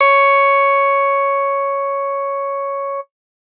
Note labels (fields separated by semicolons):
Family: guitar; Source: electronic; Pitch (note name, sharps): C#5; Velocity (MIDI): 100